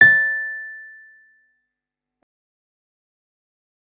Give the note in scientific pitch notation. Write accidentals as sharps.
A6